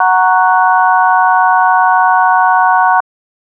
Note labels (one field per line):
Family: organ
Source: electronic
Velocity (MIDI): 100